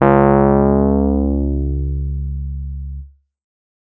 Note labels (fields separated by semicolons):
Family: keyboard; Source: electronic; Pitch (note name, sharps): C#2; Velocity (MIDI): 50; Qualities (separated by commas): distorted